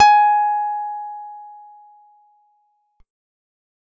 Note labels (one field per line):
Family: guitar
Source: acoustic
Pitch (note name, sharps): G#5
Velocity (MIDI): 127